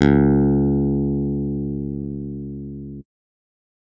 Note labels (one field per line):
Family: keyboard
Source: electronic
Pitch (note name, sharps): C#2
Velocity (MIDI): 127